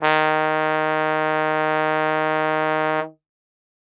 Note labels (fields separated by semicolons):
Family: brass; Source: acoustic; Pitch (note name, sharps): D#3; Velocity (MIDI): 127; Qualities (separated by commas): bright